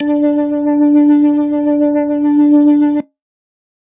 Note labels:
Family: organ; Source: electronic; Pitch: D4; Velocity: 50

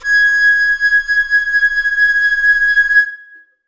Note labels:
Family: flute; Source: acoustic; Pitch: G#6; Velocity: 50; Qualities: reverb

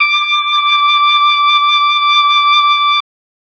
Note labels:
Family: flute; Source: electronic; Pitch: D6; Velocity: 127

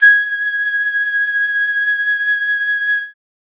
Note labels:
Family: flute; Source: acoustic; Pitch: G#6; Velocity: 75

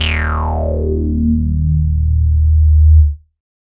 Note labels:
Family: bass; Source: synthesizer; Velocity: 50; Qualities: bright, distorted, non-linear envelope

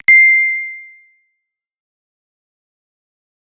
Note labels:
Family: bass; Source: synthesizer; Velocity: 50; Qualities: distorted, fast decay

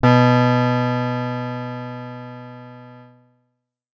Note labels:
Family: guitar; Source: acoustic; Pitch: B2; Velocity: 50; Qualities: bright, distorted

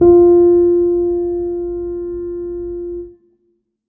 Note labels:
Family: keyboard; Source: acoustic; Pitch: F4; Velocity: 25; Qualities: reverb

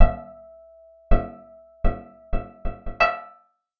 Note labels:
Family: guitar; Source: acoustic; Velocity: 75; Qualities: percussive, reverb

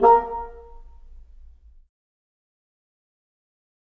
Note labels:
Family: reed; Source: acoustic; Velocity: 25; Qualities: fast decay, percussive, reverb

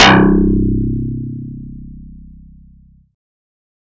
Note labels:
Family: bass; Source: synthesizer; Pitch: C1; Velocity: 100

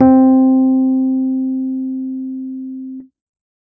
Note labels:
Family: keyboard; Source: electronic; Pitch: C4; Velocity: 100

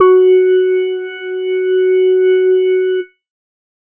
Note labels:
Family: organ; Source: electronic; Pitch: F#4; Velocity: 75

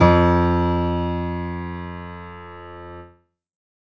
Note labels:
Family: keyboard; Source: acoustic; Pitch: F2; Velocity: 127; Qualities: reverb

